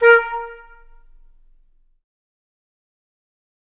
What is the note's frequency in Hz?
466.2 Hz